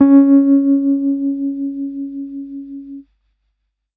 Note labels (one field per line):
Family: keyboard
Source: electronic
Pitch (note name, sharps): C#4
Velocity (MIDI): 75